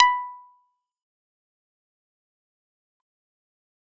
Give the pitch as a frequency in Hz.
987.8 Hz